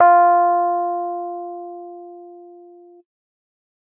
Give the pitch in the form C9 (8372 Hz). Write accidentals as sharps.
F4 (349.2 Hz)